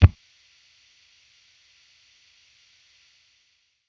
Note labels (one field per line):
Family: bass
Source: electronic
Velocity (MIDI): 25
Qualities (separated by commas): percussive